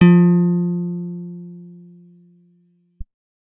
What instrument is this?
acoustic guitar